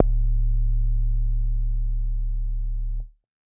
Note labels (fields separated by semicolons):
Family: bass; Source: synthesizer; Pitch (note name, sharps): D1; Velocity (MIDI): 100; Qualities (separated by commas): dark, distorted